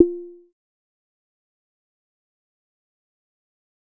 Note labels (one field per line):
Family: bass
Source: synthesizer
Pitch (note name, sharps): F4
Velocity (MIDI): 25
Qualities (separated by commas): fast decay, percussive